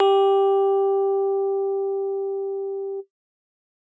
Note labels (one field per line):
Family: keyboard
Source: acoustic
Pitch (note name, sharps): G4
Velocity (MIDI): 100